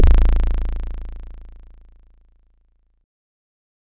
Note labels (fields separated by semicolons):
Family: bass; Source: synthesizer; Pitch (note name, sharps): A0; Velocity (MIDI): 75; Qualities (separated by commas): bright, distorted